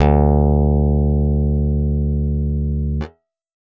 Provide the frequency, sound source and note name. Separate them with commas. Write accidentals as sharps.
73.42 Hz, acoustic, D2